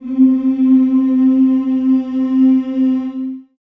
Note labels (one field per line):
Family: voice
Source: acoustic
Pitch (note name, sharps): C4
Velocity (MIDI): 50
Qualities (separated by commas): dark, long release, reverb